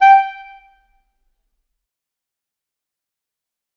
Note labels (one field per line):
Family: reed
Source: acoustic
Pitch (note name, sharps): G5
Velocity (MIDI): 100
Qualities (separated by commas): fast decay, percussive, reverb